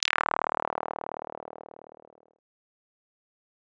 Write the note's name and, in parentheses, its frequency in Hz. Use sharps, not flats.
D#1 (38.89 Hz)